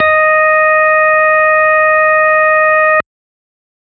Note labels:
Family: organ; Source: electronic; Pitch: D#5; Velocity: 25

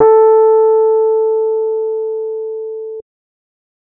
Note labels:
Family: keyboard; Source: electronic; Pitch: A4; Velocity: 100; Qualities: dark

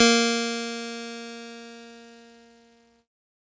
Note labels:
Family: keyboard; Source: electronic; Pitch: A#3; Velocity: 75; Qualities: bright, distorted

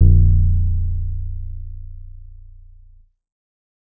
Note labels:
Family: bass; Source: synthesizer; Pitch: A#0; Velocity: 75; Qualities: dark

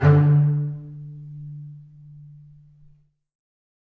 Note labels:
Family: string; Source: acoustic; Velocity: 50; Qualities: reverb

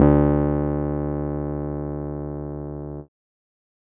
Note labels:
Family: keyboard; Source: electronic; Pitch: D2; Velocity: 25

